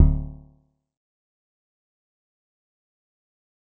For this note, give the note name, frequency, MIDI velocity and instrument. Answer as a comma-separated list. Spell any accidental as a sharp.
D1, 36.71 Hz, 25, synthesizer guitar